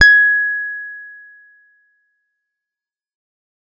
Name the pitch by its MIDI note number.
92